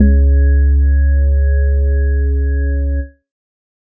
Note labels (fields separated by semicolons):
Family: organ; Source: electronic; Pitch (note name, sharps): C#2; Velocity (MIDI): 75; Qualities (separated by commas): dark